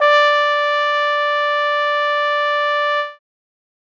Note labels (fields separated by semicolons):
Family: brass; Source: acoustic; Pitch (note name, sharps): D5; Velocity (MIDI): 127